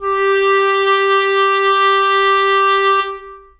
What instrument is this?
acoustic reed instrument